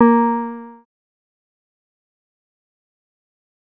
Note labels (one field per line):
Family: synthesizer lead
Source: synthesizer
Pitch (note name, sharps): A#3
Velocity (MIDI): 25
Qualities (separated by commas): fast decay